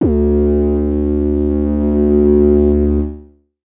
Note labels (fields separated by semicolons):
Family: synthesizer lead; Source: synthesizer; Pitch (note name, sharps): D2; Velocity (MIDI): 25; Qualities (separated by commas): distorted, multiphonic, non-linear envelope